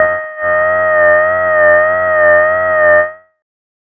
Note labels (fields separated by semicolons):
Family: bass; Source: synthesizer; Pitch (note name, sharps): D#5; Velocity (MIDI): 100; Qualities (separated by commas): distorted, tempo-synced